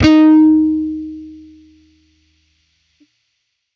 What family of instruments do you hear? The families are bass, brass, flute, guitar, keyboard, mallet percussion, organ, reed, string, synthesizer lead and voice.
bass